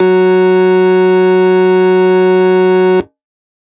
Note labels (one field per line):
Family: organ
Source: electronic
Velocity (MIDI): 127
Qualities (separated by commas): distorted